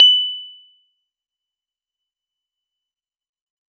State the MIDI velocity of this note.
127